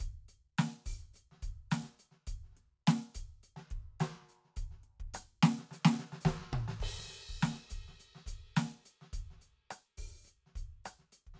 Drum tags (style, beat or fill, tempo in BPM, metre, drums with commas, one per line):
rock
beat
105 BPM
4/4
crash, closed hi-hat, open hi-hat, hi-hat pedal, snare, cross-stick, mid tom, kick